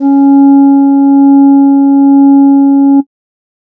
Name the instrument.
synthesizer flute